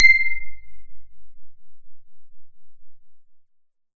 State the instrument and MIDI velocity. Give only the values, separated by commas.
synthesizer lead, 100